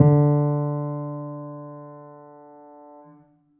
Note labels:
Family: keyboard; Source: acoustic; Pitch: D3; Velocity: 50; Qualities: dark

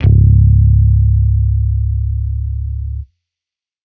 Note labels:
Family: bass; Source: electronic; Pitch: C#1; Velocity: 100

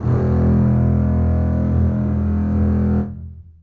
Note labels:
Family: string; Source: acoustic; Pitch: E1; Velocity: 127; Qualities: long release, reverb

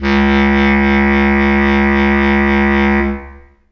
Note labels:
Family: reed; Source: acoustic; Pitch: C#2; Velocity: 100; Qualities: long release, reverb

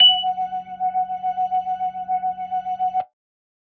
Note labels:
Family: organ; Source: electronic; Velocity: 50

